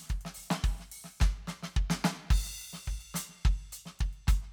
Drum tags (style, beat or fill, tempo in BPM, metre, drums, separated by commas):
calypso, beat, 108 BPM, 4/4, crash, closed hi-hat, open hi-hat, hi-hat pedal, snare, cross-stick, kick